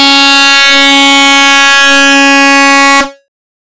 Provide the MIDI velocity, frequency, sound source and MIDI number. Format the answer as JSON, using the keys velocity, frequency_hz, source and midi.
{"velocity": 127, "frequency_hz": 277.2, "source": "synthesizer", "midi": 61}